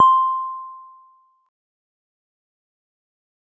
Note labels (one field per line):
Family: guitar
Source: synthesizer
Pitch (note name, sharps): C6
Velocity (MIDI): 50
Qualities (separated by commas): dark, fast decay